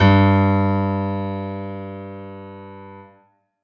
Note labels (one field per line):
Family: keyboard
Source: acoustic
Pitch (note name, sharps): G2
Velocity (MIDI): 127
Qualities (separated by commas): reverb